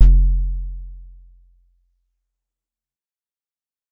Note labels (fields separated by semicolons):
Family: keyboard; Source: acoustic; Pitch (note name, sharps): F1; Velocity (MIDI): 25; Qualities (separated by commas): fast decay